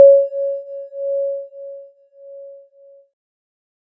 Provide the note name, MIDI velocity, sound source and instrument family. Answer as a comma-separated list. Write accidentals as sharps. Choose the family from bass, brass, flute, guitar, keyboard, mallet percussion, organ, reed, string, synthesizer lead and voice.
C#5, 50, synthesizer, keyboard